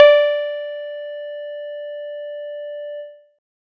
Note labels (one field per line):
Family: guitar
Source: synthesizer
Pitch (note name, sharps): D5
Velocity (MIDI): 100